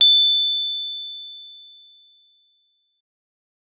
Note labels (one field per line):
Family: keyboard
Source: electronic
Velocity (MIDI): 100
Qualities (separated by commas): bright